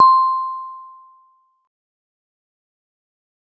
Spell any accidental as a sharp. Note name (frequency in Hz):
C6 (1047 Hz)